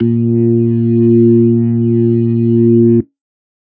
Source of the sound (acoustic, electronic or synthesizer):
electronic